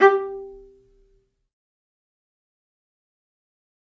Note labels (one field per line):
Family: string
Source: acoustic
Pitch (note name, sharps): G4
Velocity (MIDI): 100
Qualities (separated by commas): fast decay, percussive, reverb